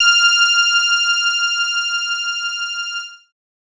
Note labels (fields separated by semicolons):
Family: bass; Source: synthesizer; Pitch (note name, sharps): F6; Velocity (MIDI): 100